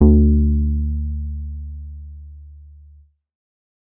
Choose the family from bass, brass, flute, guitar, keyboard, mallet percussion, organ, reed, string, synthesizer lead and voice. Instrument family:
bass